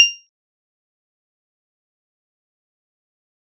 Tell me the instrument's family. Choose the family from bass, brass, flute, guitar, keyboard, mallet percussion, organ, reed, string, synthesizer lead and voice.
mallet percussion